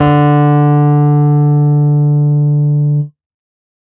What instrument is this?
electronic keyboard